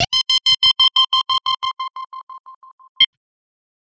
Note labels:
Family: guitar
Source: electronic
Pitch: C6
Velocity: 127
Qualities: bright, distorted, tempo-synced

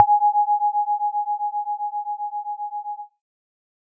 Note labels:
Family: synthesizer lead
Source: synthesizer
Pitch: G#5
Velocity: 50

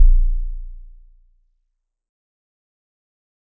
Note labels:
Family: guitar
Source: synthesizer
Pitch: A#0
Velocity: 50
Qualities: dark, fast decay

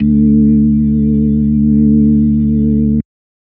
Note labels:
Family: organ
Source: electronic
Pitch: D2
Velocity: 75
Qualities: dark

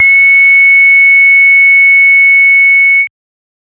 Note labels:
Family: bass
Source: synthesizer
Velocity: 50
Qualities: bright, distorted, multiphonic

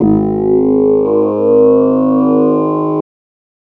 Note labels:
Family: voice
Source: synthesizer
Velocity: 100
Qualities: distorted

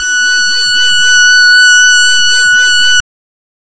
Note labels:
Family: reed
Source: synthesizer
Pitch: F#6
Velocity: 127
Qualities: distorted, non-linear envelope

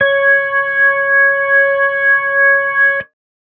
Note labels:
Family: organ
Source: electronic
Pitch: C#5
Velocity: 127

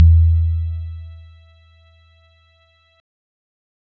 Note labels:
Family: keyboard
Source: electronic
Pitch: E2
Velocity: 127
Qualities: dark

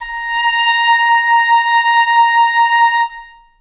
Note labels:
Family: reed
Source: acoustic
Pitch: A#5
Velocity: 75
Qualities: reverb

